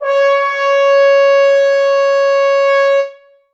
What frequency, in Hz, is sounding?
554.4 Hz